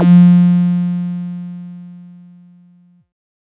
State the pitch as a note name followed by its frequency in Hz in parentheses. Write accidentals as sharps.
F3 (174.6 Hz)